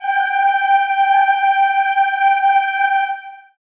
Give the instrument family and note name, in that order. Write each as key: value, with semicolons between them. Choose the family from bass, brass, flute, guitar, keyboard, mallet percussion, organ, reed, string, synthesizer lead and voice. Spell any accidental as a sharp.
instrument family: voice; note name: G5